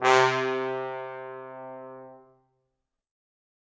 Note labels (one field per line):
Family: brass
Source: acoustic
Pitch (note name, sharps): C3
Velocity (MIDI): 127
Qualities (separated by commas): bright, reverb